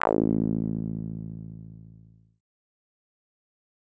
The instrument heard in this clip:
synthesizer lead